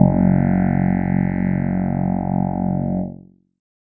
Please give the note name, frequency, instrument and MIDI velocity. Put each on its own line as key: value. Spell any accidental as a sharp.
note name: F#1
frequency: 46.25 Hz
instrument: electronic keyboard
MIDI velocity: 50